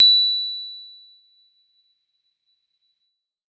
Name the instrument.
electronic keyboard